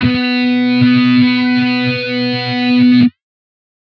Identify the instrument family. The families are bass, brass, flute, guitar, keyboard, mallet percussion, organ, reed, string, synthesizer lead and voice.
guitar